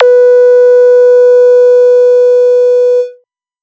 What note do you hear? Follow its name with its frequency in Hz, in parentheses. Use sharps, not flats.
B4 (493.9 Hz)